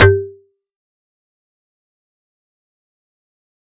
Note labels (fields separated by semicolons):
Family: mallet percussion; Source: acoustic; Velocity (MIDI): 100; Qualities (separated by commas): fast decay, percussive